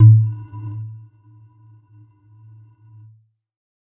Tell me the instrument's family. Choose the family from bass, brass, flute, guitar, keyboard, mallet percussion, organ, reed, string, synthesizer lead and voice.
mallet percussion